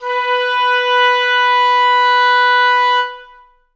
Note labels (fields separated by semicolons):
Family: reed; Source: acoustic; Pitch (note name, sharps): B4; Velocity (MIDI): 127; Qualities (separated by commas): reverb